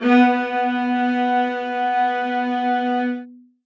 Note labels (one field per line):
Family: string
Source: acoustic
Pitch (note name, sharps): B3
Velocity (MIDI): 127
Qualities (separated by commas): reverb